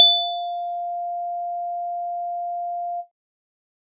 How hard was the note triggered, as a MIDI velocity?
127